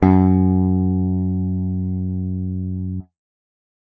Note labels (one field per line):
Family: guitar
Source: electronic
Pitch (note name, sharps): F#2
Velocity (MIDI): 100